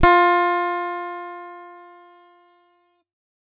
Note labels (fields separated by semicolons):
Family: guitar; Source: electronic; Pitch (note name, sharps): F4; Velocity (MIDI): 127; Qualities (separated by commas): bright